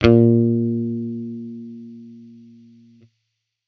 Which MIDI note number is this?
46